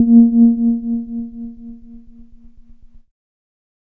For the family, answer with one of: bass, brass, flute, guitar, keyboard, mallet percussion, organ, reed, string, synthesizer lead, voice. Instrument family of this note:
keyboard